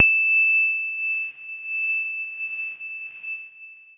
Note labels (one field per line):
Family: keyboard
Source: electronic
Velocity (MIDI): 75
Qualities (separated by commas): bright, long release